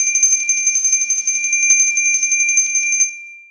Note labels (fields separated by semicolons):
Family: mallet percussion; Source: acoustic; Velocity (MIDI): 100; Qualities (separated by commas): long release, reverb